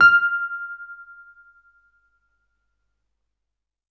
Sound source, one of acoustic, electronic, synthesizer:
electronic